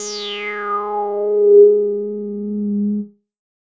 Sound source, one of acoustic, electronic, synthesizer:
synthesizer